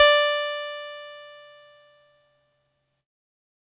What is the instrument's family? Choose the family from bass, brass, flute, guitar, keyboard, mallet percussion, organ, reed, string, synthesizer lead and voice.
keyboard